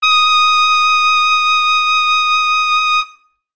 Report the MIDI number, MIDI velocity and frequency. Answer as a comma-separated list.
87, 127, 1245 Hz